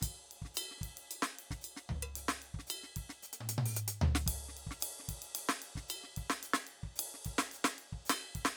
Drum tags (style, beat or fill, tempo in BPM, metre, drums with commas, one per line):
songo
beat
112 BPM
4/4
ride, ride bell, closed hi-hat, hi-hat pedal, percussion, snare, mid tom, floor tom, kick